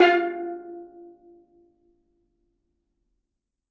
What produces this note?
acoustic mallet percussion instrument